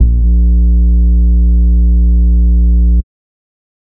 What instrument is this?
synthesizer bass